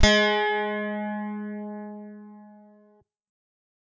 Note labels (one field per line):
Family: guitar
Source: electronic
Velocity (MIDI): 100